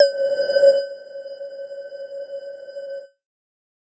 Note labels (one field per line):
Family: mallet percussion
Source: electronic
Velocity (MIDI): 127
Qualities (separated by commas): non-linear envelope